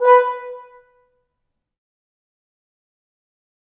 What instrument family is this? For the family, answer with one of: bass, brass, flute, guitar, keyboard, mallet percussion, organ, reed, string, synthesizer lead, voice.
brass